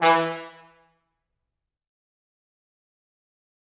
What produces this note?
acoustic brass instrument